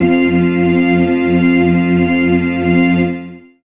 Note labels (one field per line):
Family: organ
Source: electronic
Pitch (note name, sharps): F2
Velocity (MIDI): 25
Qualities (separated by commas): long release, reverb